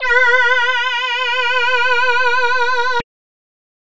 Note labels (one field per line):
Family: voice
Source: synthesizer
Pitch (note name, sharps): B4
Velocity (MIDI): 127